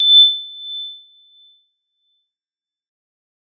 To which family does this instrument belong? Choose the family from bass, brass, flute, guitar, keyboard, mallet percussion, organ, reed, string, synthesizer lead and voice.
mallet percussion